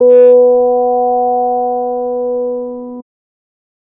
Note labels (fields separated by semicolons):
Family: bass; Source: synthesizer; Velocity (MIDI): 75; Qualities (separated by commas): distorted